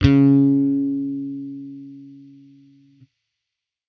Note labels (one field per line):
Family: bass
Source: electronic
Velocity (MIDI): 75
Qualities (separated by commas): distorted